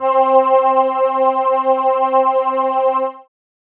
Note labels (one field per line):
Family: keyboard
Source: synthesizer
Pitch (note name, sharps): C4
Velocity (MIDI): 50